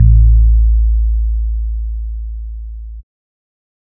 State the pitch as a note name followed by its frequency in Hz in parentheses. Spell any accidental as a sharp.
A1 (55 Hz)